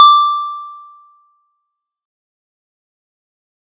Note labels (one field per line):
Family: mallet percussion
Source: acoustic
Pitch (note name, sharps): D6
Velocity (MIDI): 127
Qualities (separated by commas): fast decay